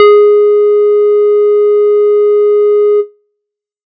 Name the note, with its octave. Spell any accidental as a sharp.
G#4